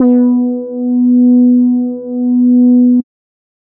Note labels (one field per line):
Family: bass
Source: synthesizer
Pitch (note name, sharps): B3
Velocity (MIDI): 100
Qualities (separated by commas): dark